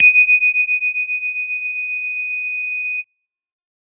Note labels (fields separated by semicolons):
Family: bass; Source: synthesizer; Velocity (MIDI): 127; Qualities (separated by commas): bright